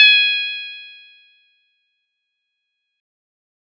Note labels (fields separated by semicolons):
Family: guitar; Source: synthesizer; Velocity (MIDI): 25; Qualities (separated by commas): bright